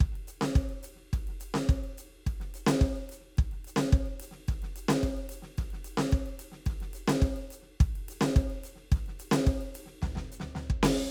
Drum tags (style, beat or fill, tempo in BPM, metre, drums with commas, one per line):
calypso
beat
108 BPM
4/4
ride, hi-hat pedal, snare, floor tom, kick